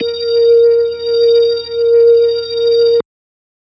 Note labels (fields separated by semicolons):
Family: organ; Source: electronic; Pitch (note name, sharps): A#4; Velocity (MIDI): 25